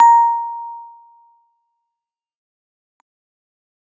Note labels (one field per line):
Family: keyboard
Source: electronic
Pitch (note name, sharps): A#5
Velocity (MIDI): 50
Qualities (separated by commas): fast decay